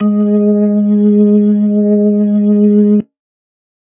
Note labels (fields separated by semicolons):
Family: organ; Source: electronic; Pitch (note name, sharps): G#3; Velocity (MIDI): 127